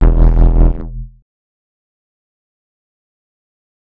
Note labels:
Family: bass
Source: synthesizer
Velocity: 100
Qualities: distorted, fast decay, multiphonic

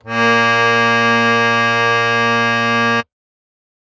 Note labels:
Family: keyboard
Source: acoustic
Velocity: 25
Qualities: bright

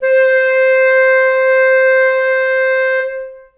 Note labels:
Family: reed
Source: acoustic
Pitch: C5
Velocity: 75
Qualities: long release, reverb

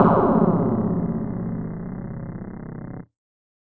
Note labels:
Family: mallet percussion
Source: electronic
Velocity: 75

